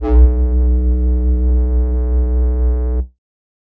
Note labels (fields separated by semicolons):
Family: flute; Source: synthesizer; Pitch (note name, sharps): B1; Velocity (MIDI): 50; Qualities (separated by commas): distorted